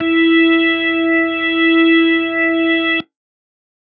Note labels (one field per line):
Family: organ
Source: electronic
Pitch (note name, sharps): E4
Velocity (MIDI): 127